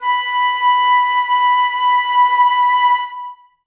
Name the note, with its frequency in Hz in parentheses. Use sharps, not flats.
B5 (987.8 Hz)